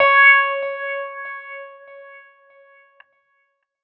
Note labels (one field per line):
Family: keyboard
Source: electronic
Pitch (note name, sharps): C#5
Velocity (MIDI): 127